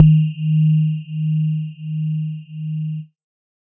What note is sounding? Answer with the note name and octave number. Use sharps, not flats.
D#3